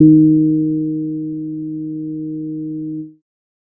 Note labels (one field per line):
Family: bass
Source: synthesizer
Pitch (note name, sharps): D#3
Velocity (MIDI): 75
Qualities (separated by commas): dark